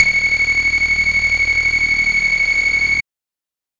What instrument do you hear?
synthesizer bass